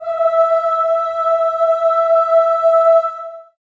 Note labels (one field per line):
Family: voice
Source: acoustic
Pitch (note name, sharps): E5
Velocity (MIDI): 127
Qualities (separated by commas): long release, reverb